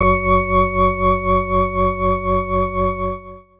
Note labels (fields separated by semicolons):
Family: organ; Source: electronic; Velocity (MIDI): 75; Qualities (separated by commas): distorted